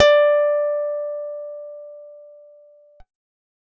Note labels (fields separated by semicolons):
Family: guitar; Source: acoustic; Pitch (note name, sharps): D5; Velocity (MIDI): 100